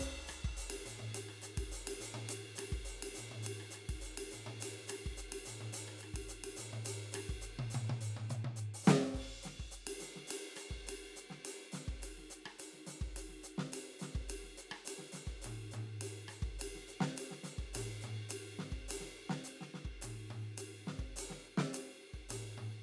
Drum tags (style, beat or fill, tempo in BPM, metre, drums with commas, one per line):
Afro-Cuban
beat
105 BPM
4/4
ride, closed hi-hat, hi-hat pedal, snare, cross-stick, high tom, kick